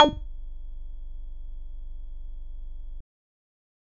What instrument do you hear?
synthesizer bass